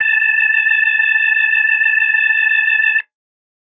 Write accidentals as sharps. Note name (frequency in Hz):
A5 (880 Hz)